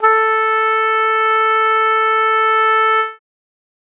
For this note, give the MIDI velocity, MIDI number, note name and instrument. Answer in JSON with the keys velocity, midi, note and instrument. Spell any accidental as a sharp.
{"velocity": 75, "midi": 69, "note": "A4", "instrument": "acoustic reed instrument"}